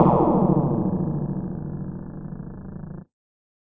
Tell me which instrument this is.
electronic mallet percussion instrument